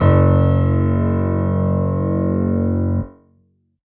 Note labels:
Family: keyboard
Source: electronic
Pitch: F#1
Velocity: 75

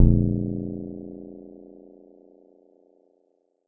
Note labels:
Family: keyboard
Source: electronic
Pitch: A#0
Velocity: 25

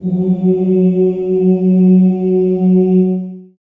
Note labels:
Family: voice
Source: acoustic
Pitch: F#3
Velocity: 100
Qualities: long release, reverb

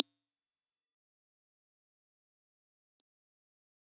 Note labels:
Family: keyboard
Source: electronic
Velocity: 50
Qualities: bright, fast decay, percussive

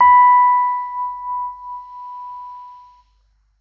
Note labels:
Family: keyboard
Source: electronic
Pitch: B5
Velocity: 50

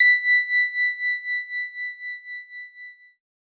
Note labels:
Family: keyboard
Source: electronic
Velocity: 75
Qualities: bright

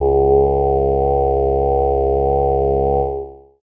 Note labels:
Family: voice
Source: synthesizer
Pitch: C#2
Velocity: 100

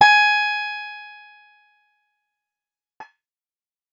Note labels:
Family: guitar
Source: acoustic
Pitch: G#5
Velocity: 50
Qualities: bright, distorted, fast decay

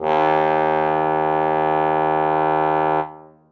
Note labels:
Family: brass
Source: acoustic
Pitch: D#2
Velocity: 75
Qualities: reverb

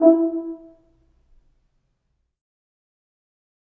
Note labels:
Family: brass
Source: acoustic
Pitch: E4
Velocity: 50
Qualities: fast decay, percussive, reverb

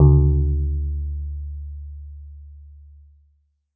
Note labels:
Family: guitar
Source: synthesizer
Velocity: 100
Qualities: dark

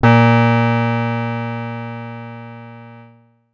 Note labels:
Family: guitar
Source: acoustic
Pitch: A#2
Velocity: 50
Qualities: bright, distorted

